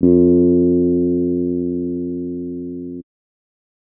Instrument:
electronic keyboard